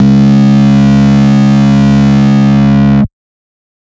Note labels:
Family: bass; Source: synthesizer; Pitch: C#2; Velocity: 127; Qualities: bright, distorted, multiphonic

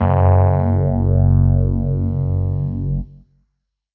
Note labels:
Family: keyboard; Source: electronic; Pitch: F#1; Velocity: 100; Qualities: distorted

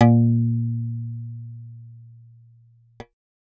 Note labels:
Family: bass; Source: synthesizer; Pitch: A#2; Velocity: 127

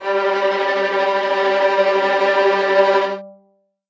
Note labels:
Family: string; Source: acoustic; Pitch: G3; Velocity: 100; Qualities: non-linear envelope, reverb

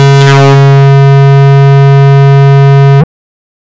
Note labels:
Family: bass; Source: synthesizer; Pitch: C#3; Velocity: 127; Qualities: bright, distorted, non-linear envelope

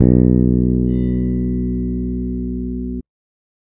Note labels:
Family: bass; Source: electronic; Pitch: B1; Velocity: 127

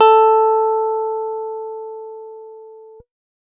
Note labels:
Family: guitar; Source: electronic; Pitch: A4; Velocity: 25

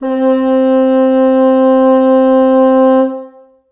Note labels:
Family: reed; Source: acoustic; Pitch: C4; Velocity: 127; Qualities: long release, reverb

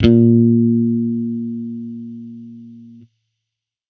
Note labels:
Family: bass; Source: electronic; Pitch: A#2; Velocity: 75; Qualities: distorted

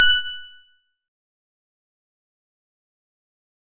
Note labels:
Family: guitar; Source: acoustic; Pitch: F#6; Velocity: 50; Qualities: bright, distorted, fast decay, percussive

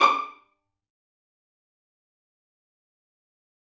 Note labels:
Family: string; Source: acoustic; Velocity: 127; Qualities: fast decay, percussive, reverb

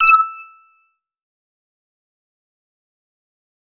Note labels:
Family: bass; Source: synthesizer; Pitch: E6; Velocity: 127; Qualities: distorted, fast decay, percussive

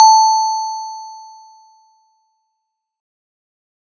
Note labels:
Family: mallet percussion; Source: acoustic; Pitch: A5; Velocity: 100; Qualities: bright

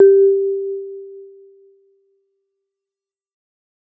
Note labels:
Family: mallet percussion; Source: acoustic; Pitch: G4; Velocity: 50

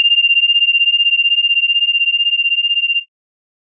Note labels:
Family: organ; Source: electronic; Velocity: 50; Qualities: bright

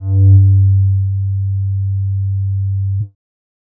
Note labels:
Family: bass; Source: synthesizer; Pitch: G2; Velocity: 50; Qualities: dark

